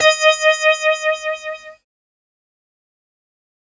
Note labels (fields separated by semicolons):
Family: keyboard; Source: synthesizer; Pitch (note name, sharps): D#5; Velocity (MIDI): 25; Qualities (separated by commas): distorted, fast decay